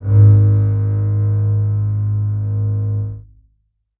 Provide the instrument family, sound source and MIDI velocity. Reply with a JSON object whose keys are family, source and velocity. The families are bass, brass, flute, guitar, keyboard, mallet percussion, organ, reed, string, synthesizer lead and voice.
{"family": "string", "source": "acoustic", "velocity": 127}